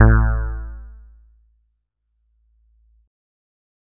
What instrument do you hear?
electronic keyboard